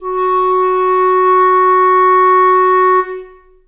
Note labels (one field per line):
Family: reed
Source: acoustic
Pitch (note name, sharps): F#4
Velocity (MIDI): 25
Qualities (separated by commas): long release, reverb